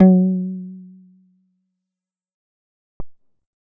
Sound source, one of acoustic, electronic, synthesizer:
synthesizer